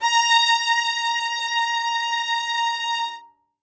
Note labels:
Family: string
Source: acoustic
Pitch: A#5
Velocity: 127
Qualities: reverb

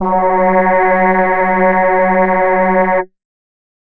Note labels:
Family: voice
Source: synthesizer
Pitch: F#3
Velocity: 25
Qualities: multiphonic

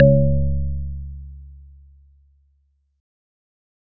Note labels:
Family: organ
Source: electronic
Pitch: C#2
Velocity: 100

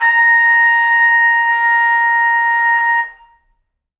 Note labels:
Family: brass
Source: acoustic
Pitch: A#5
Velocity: 50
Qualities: reverb

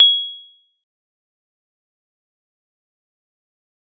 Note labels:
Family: mallet percussion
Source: acoustic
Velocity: 100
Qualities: bright, fast decay, percussive

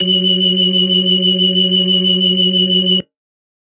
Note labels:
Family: organ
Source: electronic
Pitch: F#3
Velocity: 100

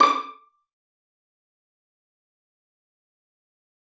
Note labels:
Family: string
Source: acoustic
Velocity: 50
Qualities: fast decay, percussive, reverb

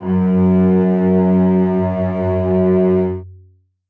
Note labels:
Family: string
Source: acoustic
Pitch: F#2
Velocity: 100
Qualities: long release, reverb

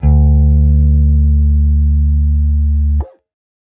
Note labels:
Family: guitar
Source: electronic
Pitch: D2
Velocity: 25

